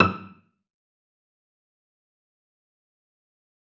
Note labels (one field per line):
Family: string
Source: acoustic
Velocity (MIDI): 127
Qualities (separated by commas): fast decay, percussive, reverb